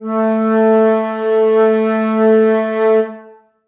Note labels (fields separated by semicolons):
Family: flute; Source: acoustic; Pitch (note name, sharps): A3; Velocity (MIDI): 127; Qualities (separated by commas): reverb